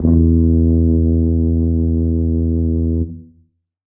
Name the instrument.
acoustic brass instrument